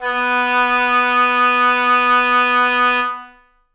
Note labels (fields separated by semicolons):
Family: reed; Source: acoustic; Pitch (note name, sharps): B3; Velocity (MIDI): 127; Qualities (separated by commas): reverb